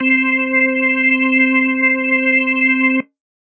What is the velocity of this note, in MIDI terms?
75